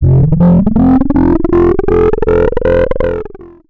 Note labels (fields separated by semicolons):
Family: bass; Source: synthesizer; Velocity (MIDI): 100; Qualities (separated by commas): distorted, long release, multiphonic, tempo-synced